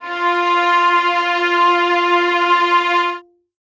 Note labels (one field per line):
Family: string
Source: acoustic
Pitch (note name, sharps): F4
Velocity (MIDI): 75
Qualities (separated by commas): reverb